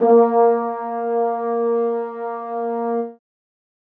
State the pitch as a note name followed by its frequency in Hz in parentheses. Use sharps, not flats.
A#3 (233.1 Hz)